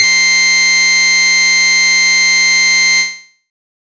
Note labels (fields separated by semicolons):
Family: bass; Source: synthesizer; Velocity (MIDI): 25; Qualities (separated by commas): bright, distorted